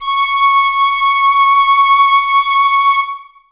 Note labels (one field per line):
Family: flute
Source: acoustic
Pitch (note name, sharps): C#6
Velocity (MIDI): 127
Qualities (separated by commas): reverb